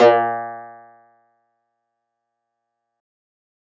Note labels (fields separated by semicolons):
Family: guitar; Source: synthesizer; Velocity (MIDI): 100